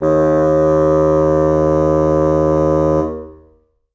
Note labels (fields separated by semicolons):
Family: reed; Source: acoustic; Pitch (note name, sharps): D#2; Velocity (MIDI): 127; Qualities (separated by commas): long release, reverb